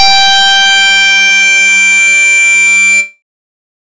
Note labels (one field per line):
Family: bass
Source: synthesizer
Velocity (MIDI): 127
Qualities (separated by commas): bright, distorted